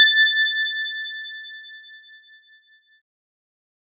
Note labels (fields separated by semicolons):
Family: keyboard; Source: electronic; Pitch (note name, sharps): A6; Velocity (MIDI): 50